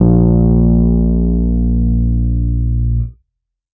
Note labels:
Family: keyboard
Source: electronic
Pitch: A#1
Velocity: 100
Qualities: distorted

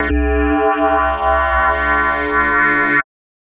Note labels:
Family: mallet percussion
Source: electronic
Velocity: 127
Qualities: multiphonic, non-linear envelope

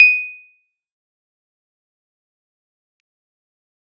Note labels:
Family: keyboard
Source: electronic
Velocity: 127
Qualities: bright, fast decay, percussive

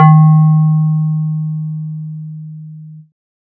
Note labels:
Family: bass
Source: synthesizer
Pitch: D#3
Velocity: 25

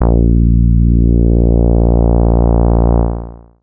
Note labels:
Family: bass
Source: synthesizer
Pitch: A#1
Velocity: 127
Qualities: distorted, long release

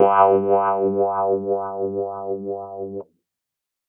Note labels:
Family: keyboard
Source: electronic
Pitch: G2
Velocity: 50

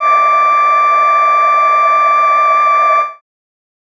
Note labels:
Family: voice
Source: synthesizer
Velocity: 75

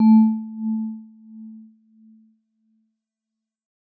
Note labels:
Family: mallet percussion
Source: acoustic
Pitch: A3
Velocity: 50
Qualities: dark, non-linear envelope

